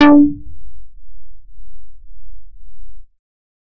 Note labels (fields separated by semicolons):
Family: bass; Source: synthesizer; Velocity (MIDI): 100; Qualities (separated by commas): distorted